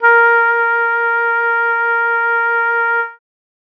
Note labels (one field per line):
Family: reed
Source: acoustic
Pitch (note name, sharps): A#4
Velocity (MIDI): 50